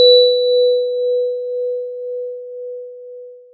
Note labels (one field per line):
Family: mallet percussion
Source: acoustic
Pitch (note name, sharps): B4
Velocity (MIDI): 75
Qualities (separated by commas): long release